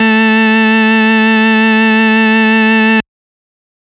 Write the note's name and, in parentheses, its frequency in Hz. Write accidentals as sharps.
A3 (220 Hz)